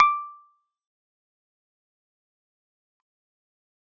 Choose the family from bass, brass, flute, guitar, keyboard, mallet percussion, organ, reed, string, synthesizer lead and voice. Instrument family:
keyboard